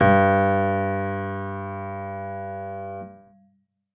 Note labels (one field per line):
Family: keyboard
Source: acoustic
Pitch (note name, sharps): G2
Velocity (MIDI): 75